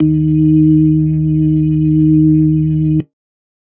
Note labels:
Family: organ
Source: electronic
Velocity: 25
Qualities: dark

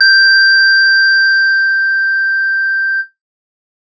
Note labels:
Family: guitar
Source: electronic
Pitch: G6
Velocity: 127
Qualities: bright

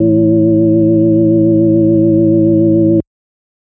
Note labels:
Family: organ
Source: electronic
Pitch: A2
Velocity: 50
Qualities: multiphonic

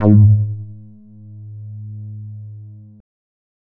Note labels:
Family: bass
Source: synthesizer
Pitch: G#2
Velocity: 50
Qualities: dark, distorted

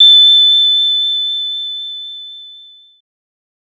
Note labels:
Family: bass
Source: synthesizer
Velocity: 50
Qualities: bright, distorted

